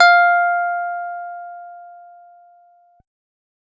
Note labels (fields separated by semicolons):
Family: guitar; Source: electronic; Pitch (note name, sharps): F5; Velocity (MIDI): 50